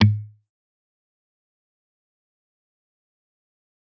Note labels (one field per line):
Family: guitar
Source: electronic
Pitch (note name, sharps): G#2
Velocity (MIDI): 25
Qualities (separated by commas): fast decay, percussive